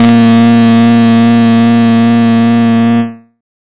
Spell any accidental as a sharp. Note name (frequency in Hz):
A#2 (116.5 Hz)